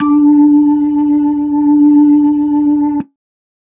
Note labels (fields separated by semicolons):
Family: organ; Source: electronic; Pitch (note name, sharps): D4; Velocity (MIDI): 75